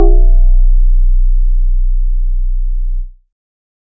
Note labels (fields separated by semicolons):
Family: synthesizer lead; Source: synthesizer; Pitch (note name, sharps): B0; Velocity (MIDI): 75